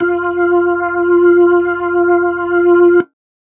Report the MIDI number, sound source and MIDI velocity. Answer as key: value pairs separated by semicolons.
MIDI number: 65; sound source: electronic; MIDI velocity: 100